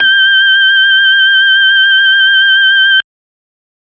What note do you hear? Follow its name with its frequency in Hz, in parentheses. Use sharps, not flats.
G6 (1568 Hz)